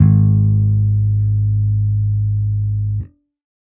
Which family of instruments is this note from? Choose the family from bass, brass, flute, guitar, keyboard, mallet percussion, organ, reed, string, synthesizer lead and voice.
bass